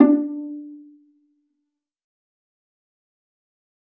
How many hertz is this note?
293.7 Hz